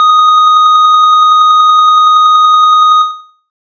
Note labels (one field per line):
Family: bass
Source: synthesizer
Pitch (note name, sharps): D#6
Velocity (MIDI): 25